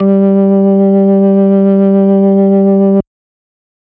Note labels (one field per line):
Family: organ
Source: electronic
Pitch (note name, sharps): G3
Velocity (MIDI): 100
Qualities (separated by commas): distorted